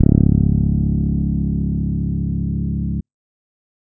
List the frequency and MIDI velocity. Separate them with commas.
34.65 Hz, 100